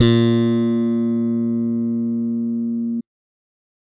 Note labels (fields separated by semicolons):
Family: bass; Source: electronic; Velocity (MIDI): 50; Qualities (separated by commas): bright